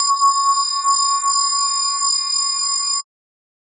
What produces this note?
electronic mallet percussion instrument